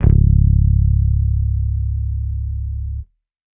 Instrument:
electronic bass